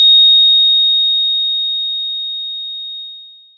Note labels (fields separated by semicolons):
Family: mallet percussion; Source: electronic; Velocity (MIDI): 75; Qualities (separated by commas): bright, long release, multiphonic